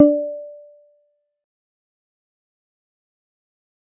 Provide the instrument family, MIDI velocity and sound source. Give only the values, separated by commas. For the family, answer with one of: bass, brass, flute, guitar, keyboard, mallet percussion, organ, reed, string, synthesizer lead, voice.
guitar, 25, synthesizer